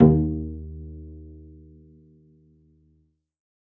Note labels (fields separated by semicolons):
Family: string; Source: acoustic; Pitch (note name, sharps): D#2; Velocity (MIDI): 100; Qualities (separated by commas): dark, reverb